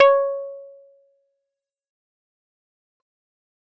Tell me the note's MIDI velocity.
75